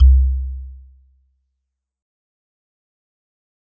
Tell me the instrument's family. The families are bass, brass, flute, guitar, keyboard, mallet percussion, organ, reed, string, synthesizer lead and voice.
mallet percussion